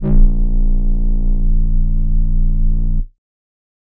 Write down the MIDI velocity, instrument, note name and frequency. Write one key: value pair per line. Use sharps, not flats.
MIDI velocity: 50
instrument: synthesizer flute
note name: A#0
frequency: 29.14 Hz